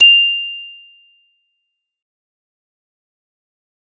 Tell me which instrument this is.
acoustic mallet percussion instrument